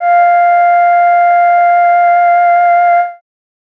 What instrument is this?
synthesizer voice